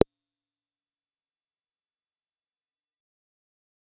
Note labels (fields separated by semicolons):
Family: keyboard; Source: electronic; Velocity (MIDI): 50; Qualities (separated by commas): fast decay